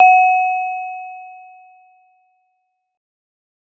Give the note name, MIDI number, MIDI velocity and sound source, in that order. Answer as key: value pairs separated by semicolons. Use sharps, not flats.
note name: F#5; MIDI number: 78; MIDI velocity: 25; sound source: acoustic